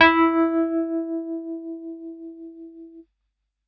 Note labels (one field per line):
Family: keyboard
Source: electronic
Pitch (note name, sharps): E4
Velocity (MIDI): 127